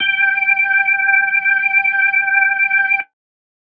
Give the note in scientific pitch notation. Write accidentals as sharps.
G5